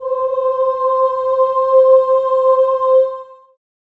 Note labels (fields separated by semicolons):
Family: voice; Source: acoustic; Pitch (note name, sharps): C5; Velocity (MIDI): 75; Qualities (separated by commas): reverb